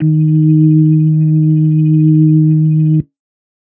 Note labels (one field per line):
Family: organ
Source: electronic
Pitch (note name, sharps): D#3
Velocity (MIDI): 75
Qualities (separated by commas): dark